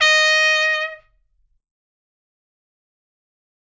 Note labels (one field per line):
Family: brass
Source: acoustic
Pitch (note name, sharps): D#5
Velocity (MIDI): 50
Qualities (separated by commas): bright, fast decay